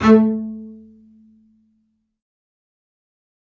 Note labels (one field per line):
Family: string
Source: acoustic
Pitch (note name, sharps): A3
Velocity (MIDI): 127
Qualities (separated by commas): fast decay, reverb